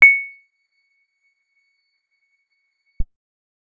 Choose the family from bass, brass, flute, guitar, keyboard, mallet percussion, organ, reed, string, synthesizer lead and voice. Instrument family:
guitar